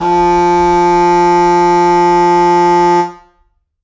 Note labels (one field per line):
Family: reed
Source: acoustic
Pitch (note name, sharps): F3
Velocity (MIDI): 127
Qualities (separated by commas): distorted, reverb